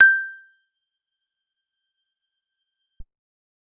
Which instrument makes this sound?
acoustic guitar